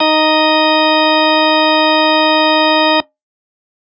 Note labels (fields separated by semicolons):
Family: organ; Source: electronic; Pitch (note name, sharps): D#4; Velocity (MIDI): 75